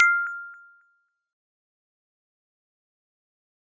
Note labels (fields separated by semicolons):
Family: mallet percussion; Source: acoustic; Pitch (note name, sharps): F6; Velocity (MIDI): 100; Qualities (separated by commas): fast decay, percussive